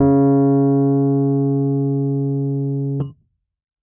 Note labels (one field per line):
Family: keyboard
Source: electronic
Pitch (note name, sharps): C#3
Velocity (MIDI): 75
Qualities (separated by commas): dark